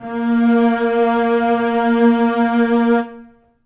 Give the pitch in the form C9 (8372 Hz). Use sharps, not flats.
A#3 (233.1 Hz)